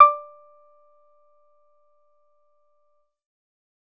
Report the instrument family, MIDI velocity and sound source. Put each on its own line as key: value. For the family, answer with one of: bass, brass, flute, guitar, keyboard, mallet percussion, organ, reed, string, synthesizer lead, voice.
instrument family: bass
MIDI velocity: 50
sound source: synthesizer